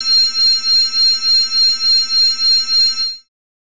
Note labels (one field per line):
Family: bass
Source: synthesizer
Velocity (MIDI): 75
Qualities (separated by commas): bright, distorted